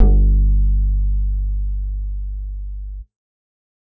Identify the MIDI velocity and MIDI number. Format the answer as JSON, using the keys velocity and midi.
{"velocity": 100, "midi": 31}